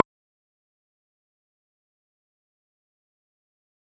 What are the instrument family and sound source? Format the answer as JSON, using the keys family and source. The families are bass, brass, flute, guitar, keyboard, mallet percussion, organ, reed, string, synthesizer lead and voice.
{"family": "guitar", "source": "electronic"}